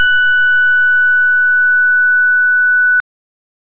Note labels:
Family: organ; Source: electronic; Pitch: F#6; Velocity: 75; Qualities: bright

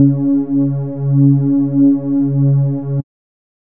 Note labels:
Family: bass; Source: synthesizer; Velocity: 127; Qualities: dark

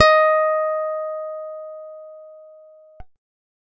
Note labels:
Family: guitar; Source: acoustic; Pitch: D#5; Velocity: 25

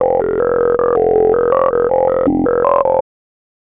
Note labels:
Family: bass; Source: synthesizer; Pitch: F1; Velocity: 25; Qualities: tempo-synced

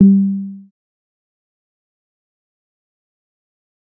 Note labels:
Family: bass; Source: synthesizer; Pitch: G3; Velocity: 127; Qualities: dark, fast decay, percussive

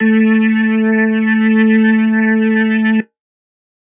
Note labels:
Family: organ; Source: electronic; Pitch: A3; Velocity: 127; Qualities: distorted

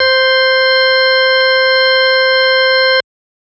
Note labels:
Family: organ; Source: electronic; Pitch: C5; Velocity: 100

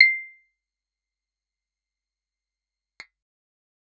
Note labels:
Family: guitar; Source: acoustic; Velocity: 127; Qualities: fast decay, percussive

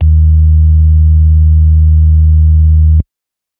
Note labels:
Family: organ; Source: electronic; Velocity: 75; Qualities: dark

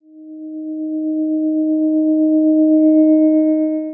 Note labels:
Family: guitar; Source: electronic; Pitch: D#4; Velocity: 127; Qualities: dark, long release

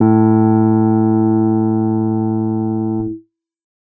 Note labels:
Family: guitar; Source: electronic; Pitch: A2; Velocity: 50; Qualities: reverb

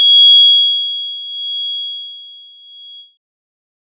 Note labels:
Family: keyboard; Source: electronic; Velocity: 25; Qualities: bright, multiphonic

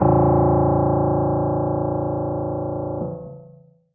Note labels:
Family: keyboard; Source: acoustic; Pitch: A0; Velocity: 25; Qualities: long release

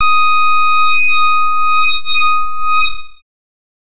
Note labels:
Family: bass; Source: synthesizer; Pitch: D#6; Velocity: 75; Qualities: non-linear envelope

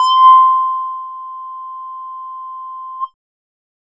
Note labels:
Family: bass; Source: synthesizer; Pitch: C6; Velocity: 75; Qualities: distorted

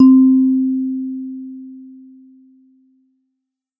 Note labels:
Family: mallet percussion; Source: acoustic; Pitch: C4; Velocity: 75

